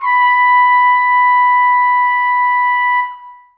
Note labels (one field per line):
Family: brass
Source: acoustic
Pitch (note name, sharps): B5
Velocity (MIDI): 75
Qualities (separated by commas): bright, reverb